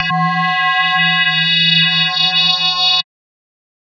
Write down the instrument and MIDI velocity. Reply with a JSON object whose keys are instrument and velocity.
{"instrument": "electronic mallet percussion instrument", "velocity": 127}